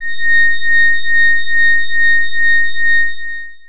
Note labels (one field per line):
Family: organ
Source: electronic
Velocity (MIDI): 100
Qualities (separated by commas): distorted, long release